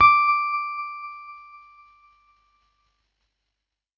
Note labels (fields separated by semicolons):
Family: keyboard; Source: electronic; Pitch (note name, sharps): D6; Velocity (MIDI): 75; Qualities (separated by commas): distorted, tempo-synced